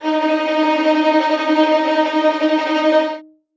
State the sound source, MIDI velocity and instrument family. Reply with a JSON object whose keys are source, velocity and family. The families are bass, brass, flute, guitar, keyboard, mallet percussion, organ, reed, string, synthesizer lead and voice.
{"source": "acoustic", "velocity": 100, "family": "string"}